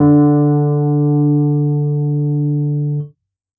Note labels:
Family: keyboard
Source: electronic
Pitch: D3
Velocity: 100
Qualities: dark

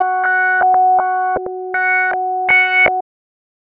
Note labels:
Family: bass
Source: synthesizer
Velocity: 50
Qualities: tempo-synced

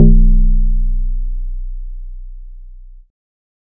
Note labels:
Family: bass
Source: synthesizer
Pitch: B0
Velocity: 50

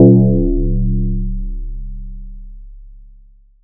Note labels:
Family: mallet percussion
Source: electronic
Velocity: 127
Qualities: multiphonic

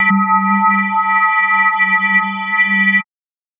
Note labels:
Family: mallet percussion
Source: electronic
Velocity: 75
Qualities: multiphonic, non-linear envelope

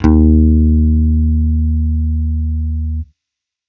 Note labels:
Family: bass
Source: electronic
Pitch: D#2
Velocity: 75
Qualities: distorted

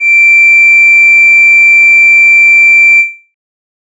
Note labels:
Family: flute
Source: synthesizer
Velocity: 127

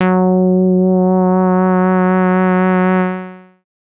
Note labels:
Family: bass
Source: synthesizer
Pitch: F#3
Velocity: 25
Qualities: distorted, long release

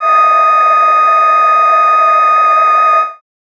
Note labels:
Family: voice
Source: synthesizer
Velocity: 50

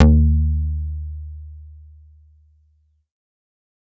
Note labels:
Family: bass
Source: synthesizer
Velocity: 100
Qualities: distorted

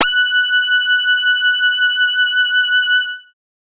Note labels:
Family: bass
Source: synthesizer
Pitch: F#6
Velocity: 100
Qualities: multiphonic

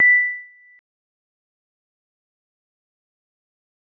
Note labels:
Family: mallet percussion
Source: acoustic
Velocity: 25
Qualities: fast decay, non-linear envelope, percussive

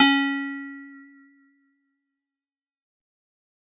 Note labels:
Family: guitar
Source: acoustic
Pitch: C#4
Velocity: 75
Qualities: fast decay

